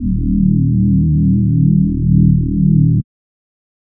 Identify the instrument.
synthesizer voice